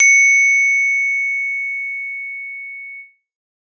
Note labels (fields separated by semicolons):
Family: mallet percussion; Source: acoustic; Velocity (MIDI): 127; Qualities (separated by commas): bright